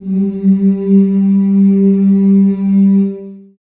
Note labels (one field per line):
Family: voice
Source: acoustic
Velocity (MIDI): 50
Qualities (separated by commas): long release, reverb